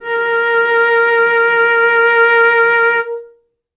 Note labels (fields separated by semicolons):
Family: string; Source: acoustic; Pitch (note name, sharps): A#4; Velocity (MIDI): 25; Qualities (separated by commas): reverb